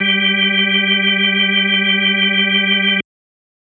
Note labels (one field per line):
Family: organ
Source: electronic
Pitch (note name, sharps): G3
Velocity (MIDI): 127